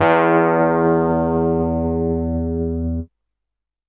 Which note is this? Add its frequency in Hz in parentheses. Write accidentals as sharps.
E2 (82.41 Hz)